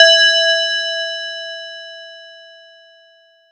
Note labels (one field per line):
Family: mallet percussion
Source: acoustic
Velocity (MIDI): 127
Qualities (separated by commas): bright, multiphonic